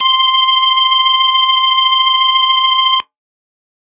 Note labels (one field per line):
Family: organ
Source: electronic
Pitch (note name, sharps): C6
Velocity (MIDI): 25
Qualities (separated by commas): distorted